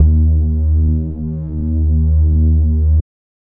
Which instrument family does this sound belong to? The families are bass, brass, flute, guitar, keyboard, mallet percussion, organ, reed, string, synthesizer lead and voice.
bass